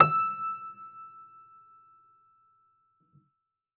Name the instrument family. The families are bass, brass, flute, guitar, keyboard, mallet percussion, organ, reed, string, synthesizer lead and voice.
keyboard